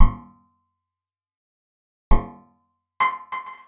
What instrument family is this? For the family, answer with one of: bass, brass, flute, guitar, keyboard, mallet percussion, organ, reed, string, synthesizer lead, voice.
guitar